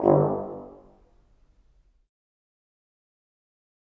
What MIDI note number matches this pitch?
31